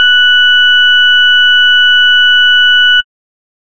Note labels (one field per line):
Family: bass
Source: synthesizer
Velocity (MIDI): 25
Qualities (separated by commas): distorted